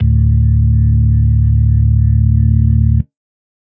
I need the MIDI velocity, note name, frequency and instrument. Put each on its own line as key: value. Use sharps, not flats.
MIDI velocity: 50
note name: D1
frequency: 36.71 Hz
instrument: electronic organ